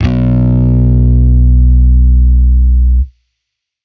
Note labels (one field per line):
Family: bass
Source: electronic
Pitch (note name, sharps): B1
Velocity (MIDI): 100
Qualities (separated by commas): distorted